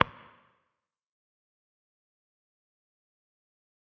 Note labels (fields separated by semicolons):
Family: guitar; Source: electronic; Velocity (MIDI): 25; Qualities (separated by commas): distorted, fast decay, percussive